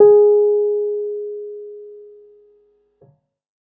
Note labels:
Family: keyboard; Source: electronic; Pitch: G#4; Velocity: 50

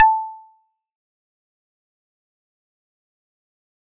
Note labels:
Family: mallet percussion; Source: acoustic; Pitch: A5; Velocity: 100; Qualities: fast decay, percussive

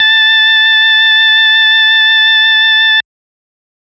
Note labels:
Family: organ; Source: electronic; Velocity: 50; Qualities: distorted

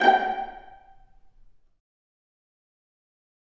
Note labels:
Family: string; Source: acoustic; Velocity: 100; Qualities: fast decay, reverb

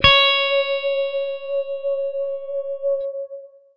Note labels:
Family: guitar; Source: electronic; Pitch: C#5; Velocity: 75; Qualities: bright, distorted, long release

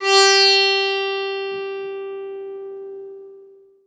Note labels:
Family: guitar; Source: acoustic; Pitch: G4; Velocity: 25; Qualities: bright, long release, reverb

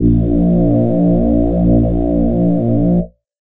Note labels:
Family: voice; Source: synthesizer; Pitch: A#1; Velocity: 25; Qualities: multiphonic

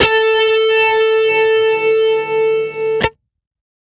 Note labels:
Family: guitar; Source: electronic; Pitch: A4; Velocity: 25; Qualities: distorted

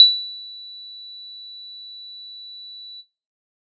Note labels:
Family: bass; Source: synthesizer; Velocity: 100; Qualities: bright

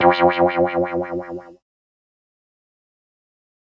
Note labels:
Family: keyboard; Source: synthesizer; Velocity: 127; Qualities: distorted, fast decay

